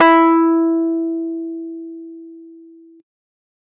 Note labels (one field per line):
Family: keyboard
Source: electronic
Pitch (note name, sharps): E4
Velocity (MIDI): 100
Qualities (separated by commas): distorted